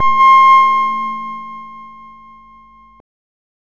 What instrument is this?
synthesizer bass